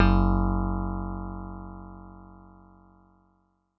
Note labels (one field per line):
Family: guitar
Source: synthesizer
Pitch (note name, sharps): F#1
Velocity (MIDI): 100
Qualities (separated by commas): dark